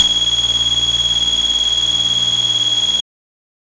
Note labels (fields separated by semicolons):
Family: bass; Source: synthesizer; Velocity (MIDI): 75; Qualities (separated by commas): bright, distorted